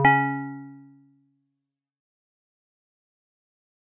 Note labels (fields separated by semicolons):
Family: mallet percussion; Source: acoustic; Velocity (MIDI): 100; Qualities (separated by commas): dark, fast decay, multiphonic